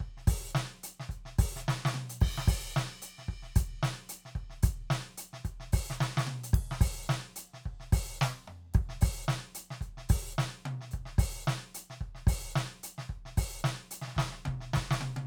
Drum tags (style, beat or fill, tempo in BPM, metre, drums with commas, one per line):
swing
beat
110 BPM
4/4
crash, closed hi-hat, open hi-hat, hi-hat pedal, snare, high tom, mid tom, kick